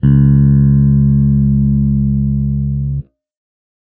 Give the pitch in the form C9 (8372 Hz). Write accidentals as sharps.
C#2 (69.3 Hz)